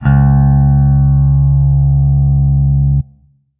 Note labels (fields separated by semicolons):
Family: guitar; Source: electronic; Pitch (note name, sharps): C#2; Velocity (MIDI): 50; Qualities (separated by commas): distorted